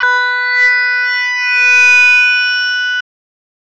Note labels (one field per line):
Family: voice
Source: synthesizer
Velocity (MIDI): 50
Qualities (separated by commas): bright, distorted